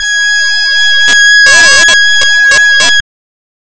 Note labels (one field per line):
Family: reed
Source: synthesizer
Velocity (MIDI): 100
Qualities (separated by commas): distorted, non-linear envelope